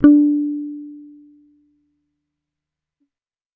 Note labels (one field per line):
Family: bass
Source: electronic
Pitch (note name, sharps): D4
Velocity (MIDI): 25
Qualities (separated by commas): fast decay